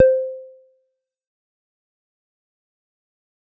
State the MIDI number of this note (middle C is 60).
72